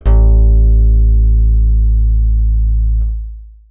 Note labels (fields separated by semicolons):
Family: bass; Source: synthesizer; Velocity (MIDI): 75; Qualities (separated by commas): dark, long release